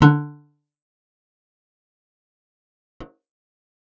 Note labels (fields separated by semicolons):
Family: guitar; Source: acoustic; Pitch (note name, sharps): D3; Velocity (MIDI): 127; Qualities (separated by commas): fast decay, percussive, reverb